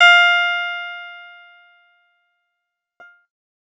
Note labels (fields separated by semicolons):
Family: guitar; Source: electronic; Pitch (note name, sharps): F5; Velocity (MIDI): 127; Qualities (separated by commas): bright, fast decay